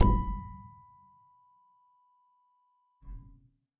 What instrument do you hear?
acoustic keyboard